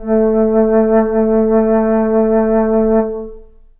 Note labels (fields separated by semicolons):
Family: flute; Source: acoustic; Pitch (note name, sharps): A3; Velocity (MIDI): 50; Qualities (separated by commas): long release, reverb